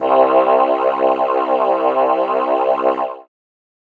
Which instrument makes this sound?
synthesizer keyboard